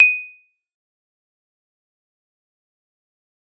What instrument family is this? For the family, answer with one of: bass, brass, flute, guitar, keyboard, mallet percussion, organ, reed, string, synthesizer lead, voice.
mallet percussion